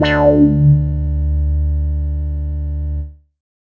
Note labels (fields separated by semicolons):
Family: bass; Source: synthesizer; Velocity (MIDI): 50; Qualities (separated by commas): distorted, non-linear envelope